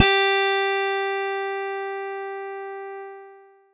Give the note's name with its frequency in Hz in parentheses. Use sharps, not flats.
G4 (392 Hz)